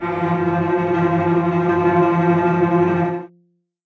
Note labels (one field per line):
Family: string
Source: acoustic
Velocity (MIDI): 50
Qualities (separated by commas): bright, non-linear envelope, reverb